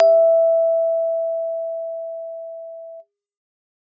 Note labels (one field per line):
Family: keyboard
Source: acoustic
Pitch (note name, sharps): E5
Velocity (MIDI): 100